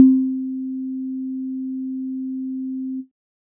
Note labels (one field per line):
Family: keyboard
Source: electronic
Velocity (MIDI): 25